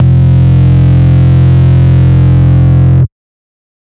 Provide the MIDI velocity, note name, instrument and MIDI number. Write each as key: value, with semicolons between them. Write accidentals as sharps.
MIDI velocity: 127; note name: F1; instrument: synthesizer bass; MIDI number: 29